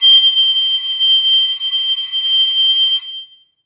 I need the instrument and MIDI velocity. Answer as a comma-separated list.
acoustic flute, 50